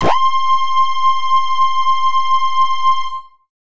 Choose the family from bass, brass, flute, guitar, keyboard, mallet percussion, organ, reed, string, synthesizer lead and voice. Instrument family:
bass